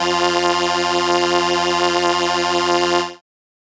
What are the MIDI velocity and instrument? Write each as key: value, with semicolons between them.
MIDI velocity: 127; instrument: synthesizer keyboard